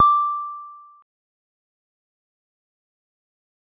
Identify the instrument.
synthesizer guitar